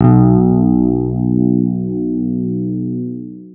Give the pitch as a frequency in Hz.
61.74 Hz